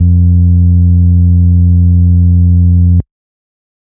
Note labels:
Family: organ; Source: electronic; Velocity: 50; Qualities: bright, distorted

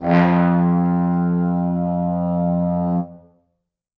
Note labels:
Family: brass; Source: acoustic; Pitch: F2; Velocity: 25; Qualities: bright, reverb

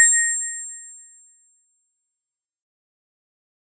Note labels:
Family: mallet percussion; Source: acoustic; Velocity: 75; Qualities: fast decay

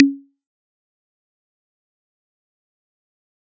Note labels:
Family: mallet percussion; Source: acoustic; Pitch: C#4; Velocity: 127; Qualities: fast decay, percussive

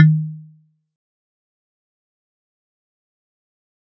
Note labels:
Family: mallet percussion; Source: acoustic; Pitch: D#3; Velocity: 25; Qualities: fast decay, percussive

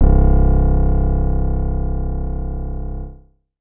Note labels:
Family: keyboard; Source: synthesizer; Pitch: C1; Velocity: 50

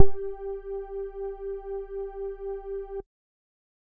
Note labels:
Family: bass; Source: synthesizer; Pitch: G4; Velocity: 25

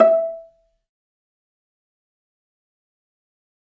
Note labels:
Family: string; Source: acoustic; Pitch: E5; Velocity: 25; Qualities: dark, fast decay, percussive, reverb

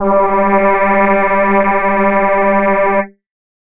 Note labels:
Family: voice; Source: synthesizer; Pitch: G3; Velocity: 100; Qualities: multiphonic

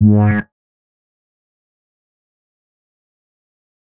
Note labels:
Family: bass; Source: synthesizer; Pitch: G#2; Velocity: 75; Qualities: distorted, fast decay, percussive

